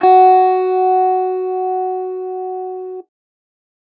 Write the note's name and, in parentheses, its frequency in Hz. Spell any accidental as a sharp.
F#4 (370 Hz)